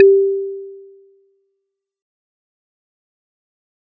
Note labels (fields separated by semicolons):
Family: mallet percussion; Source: acoustic; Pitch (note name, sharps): G4; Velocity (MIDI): 100; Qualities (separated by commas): fast decay